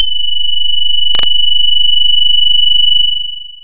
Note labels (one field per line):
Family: voice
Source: synthesizer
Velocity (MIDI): 25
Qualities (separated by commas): bright, long release